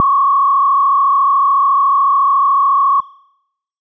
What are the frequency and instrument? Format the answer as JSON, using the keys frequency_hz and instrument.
{"frequency_hz": 1109, "instrument": "synthesizer bass"}